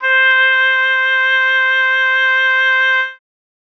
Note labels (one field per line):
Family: reed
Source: acoustic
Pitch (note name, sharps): C5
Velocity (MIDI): 50